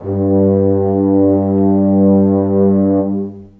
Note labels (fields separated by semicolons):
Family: brass; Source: acoustic; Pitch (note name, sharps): G2; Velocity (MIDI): 50; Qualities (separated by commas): dark, long release, reverb